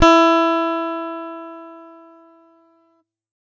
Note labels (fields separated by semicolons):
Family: guitar; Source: electronic; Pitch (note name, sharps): E4; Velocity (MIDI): 75; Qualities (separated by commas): bright